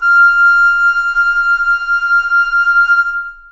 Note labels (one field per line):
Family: flute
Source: acoustic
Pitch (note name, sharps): F6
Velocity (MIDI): 75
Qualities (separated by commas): long release, reverb